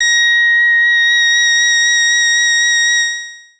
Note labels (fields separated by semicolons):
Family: bass; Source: synthesizer; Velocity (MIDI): 25; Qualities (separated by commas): distorted, long release